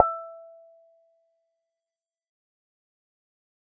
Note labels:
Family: bass; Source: synthesizer; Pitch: E5; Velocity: 50; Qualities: fast decay, percussive

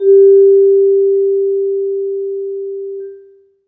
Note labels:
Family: mallet percussion; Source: acoustic; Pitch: G4; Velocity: 25; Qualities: reverb

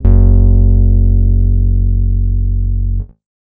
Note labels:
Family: guitar; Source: acoustic; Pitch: F#1; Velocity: 100; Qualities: dark

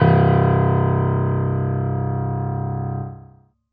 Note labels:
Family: keyboard; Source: acoustic; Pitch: C1; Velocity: 75

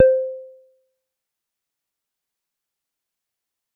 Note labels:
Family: bass; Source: synthesizer; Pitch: C5; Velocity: 127; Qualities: fast decay, percussive

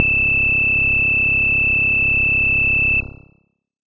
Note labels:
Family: bass; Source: synthesizer; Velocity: 127

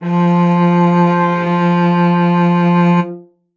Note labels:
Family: string; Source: acoustic; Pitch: F3; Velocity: 100; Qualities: reverb

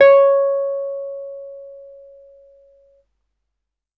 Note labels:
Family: keyboard; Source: electronic; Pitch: C#5; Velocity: 100; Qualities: dark

